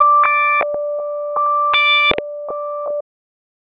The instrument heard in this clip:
synthesizer bass